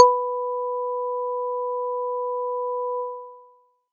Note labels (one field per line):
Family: mallet percussion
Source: acoustic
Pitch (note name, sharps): B4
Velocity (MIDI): 75